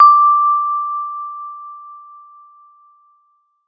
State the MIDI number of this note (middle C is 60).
86